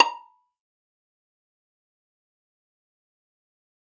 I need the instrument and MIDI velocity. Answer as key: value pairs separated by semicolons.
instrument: acoustic string instrument; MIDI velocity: 100